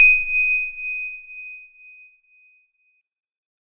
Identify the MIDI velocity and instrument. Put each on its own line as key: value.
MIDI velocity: 25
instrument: electronic organ